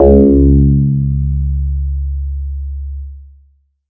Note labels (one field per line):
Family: bass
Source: synthesizer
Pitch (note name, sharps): C#2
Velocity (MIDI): 75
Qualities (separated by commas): distorted